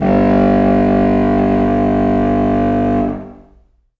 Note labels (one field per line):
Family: reed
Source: acoustic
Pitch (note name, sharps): G1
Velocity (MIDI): 75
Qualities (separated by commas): distorted, long release, reverb